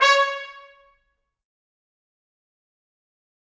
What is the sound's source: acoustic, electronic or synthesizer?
acoustic